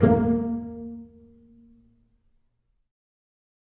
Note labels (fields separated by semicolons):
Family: string; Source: acoustic; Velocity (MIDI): 100; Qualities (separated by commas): dark, reverb